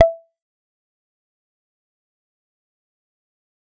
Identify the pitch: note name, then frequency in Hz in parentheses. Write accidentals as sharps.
E5 (659.3 Hz)